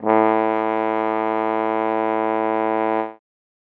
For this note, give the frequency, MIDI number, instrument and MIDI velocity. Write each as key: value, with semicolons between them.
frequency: 110 Hz; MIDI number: 45; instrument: acoustic brass instrument; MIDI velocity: 100